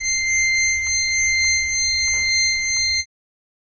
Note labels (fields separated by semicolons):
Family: reed; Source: acoustic; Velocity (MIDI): 100